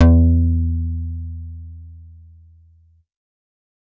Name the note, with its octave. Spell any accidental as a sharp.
E2